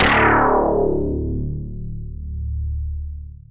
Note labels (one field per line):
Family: synthesizer lead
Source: synthesizer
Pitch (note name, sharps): D1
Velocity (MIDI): 127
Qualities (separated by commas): long release